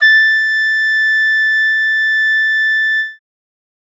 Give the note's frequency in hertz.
1760 Hz